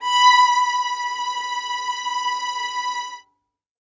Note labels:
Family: string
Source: acoustic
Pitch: B5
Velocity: 127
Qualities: reverb

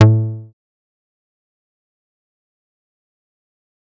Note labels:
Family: bass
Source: synthesizer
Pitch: A2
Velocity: 127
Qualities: fast decay, percussive

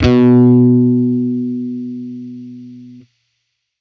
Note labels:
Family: bass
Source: electronic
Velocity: 75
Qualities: distorted

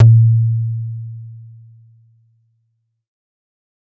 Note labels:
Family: bass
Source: synthesizer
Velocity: 50

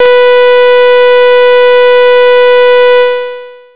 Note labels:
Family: bass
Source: synthesizer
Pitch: B4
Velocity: 127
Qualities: bright, distorted, long release

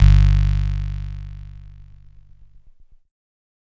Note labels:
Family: keyboard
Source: electronic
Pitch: G1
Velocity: 127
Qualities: bright, distorted

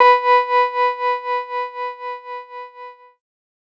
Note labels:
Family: keyboard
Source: electronic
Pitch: B4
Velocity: 100

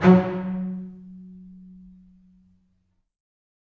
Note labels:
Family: string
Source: acoustic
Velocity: 100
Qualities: reverb

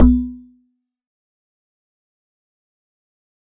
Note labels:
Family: mallet percussion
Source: acoustic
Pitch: B1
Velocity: 50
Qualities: fast decay, percussive

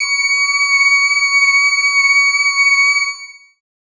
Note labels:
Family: voice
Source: synthesizer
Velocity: 127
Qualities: bright

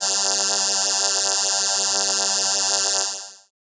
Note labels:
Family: keyboard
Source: synthesizer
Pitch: G2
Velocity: 127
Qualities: bright

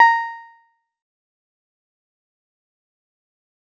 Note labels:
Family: guitar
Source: synthesizer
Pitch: A#5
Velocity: 50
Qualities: fast decay, percussive

